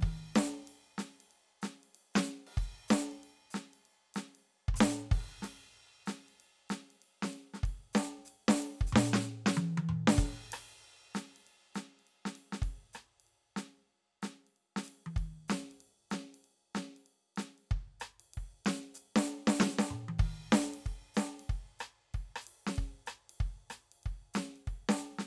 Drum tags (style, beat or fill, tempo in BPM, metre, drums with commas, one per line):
rock
beat
95 BPM
4/4
crash, ride, hi-hat pedal, snare, cross-stick, high tom, mid tom, kick